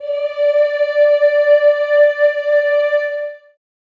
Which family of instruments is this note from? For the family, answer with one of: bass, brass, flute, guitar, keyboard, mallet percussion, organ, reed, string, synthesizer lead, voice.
voice